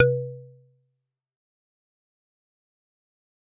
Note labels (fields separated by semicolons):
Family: mallet percussion; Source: acoustic; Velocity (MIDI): 127; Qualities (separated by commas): fast decay, percussive